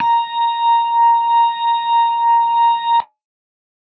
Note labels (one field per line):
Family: organ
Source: electronic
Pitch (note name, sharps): A#5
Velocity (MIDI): 100